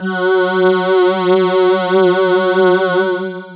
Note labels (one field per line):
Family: voice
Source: synthesizer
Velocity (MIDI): 75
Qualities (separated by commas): distorted, long release